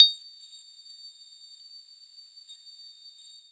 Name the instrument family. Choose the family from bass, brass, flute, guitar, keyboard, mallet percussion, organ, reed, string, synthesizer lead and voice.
mallet percussion